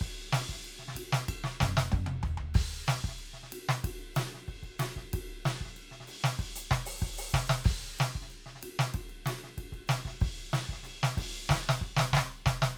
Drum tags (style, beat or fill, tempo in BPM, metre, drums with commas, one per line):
Afrobeat
beat
94 BPM
4/4
crash, ride, ride bell, closed hi-hat, open hi-hat, hi-hat pedal, snare, high tom, mid tom, floor tom, kick